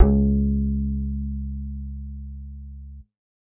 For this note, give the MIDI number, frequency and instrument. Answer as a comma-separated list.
37, 69.3 Hz, synthesizer bass